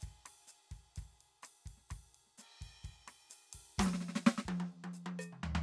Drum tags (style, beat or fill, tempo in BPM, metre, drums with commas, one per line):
bossa nova
beat
127 BPM
4/4
ride, hi-hat pedal, percussion, snare, cross-stick, high tom, mid tom, floor tom, kick